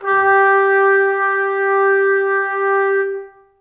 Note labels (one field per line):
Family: brass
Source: acoustic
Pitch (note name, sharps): G4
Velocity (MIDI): 50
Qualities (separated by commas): reverb